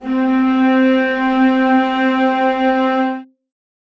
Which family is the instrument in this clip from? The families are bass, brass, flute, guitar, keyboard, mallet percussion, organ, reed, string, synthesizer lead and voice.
string